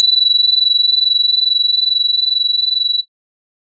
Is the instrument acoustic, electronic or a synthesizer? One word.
electronic